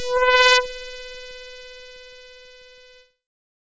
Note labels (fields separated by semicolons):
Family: keyboard; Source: synthesizer; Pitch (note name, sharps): B4; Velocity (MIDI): 50; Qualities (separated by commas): bright, distorted